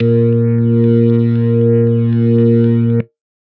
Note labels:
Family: organ; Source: electronic; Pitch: A#2; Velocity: 50

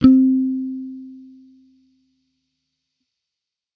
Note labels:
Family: bass; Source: electronic; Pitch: C4; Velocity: 25

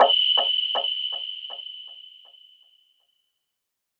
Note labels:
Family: synthesizer lead; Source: synthesizer; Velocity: 75; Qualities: bright, non-linear envelope, reverb

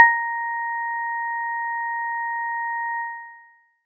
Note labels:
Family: mallet percussion; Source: acoustic; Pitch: A#5; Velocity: 75

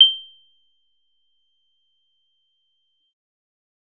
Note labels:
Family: bass; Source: synthesizer; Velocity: 25; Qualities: bright, percussive

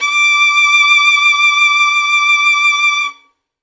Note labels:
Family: string; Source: acoustic; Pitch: D6; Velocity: 75; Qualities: reverb

